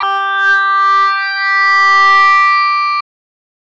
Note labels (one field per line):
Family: voice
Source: synthesizer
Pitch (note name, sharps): G4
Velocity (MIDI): 75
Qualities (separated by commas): bright, distorted